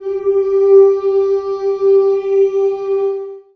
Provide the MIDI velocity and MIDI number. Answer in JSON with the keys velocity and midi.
{"velocity": 75, "midi": 67}